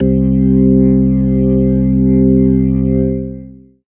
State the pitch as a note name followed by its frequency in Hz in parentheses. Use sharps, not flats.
C2 (65.41 Hz)